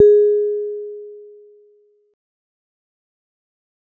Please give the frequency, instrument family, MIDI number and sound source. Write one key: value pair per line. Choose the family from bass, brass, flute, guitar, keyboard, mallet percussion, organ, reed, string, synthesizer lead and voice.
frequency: 415.3 Hz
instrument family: mallet percussion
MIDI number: 68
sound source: acoustic